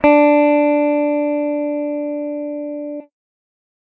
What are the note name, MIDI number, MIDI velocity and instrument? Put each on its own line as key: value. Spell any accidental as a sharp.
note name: D4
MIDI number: 62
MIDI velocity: 75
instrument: electronic guitar